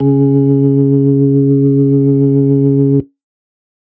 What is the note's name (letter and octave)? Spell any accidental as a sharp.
C#3